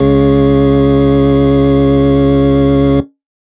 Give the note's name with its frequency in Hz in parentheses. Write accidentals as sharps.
C#2 (69.3 Hz)